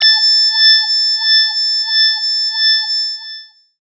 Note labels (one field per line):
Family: voice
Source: synthesizer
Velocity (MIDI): 25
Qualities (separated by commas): bright, long release, non-linear envelope, tempo-synced